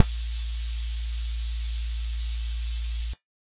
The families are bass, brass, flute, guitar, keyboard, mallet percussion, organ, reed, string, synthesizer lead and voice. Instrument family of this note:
bass